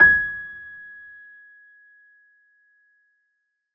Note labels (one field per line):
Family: keyboard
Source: acoustic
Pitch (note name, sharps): G#6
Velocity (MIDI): 50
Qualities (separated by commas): percussive, reverb